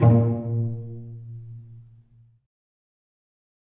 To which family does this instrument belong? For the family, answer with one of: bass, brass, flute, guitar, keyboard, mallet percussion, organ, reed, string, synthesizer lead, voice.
string